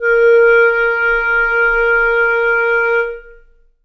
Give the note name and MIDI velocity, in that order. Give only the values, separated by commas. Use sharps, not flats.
A#4, 50